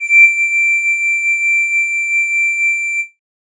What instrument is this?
synthesizer flute